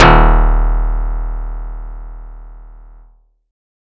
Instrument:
acoustic guitar